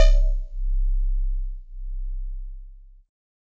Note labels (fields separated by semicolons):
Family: keyboard; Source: electronic; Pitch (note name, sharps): C1; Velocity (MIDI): 127; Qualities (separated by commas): multiphonic